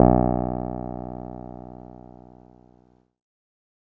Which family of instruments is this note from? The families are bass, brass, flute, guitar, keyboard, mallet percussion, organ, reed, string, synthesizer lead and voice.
keyboard